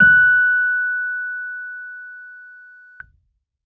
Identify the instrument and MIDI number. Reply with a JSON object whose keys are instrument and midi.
{"instrument": "electronic keyboard", "midi": 90}